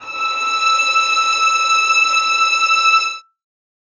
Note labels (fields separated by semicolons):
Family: string; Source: acoustic; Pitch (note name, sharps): E6; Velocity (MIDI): 25; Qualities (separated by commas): reverb